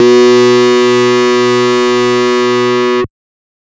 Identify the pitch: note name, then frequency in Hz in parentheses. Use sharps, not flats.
B2 (123.5 Hz)